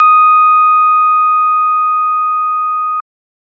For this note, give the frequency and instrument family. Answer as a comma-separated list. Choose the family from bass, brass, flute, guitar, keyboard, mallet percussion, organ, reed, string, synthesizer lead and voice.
1245 Hz, organ